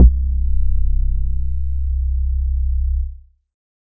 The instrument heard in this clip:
synthesizer bass